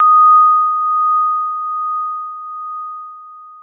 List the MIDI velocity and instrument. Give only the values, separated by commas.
127, electronic keyboard